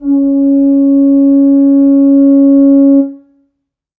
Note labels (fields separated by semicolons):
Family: brass; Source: acoustic; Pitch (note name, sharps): C#4; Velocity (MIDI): 50; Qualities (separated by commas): dark, reverb